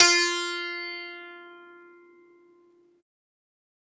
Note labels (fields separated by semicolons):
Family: guitar; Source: acoustic; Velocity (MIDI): 75; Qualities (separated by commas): bright, multiphonic, reverb